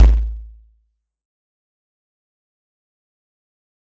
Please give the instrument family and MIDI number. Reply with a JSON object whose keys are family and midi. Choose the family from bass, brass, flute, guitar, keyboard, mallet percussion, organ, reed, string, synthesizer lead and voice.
{"family": "mallet percussion", "midi": 33}